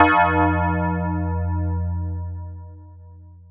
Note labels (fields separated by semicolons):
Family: mallet percussion; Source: electronic; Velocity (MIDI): 127; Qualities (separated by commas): long release